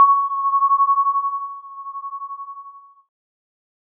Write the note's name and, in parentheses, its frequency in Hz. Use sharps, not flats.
C#6 (1109 Hz)